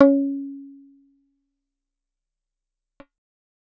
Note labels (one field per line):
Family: guitar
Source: acoustic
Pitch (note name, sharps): C#4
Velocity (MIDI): 50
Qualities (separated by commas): dark, fast decay, percussive